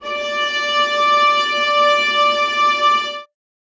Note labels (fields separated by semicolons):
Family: string; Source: acoustic; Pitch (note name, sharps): D5; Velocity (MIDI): 50; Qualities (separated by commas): reverb